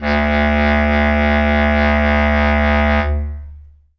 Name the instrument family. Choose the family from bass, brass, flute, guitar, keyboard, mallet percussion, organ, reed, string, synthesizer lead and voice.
reed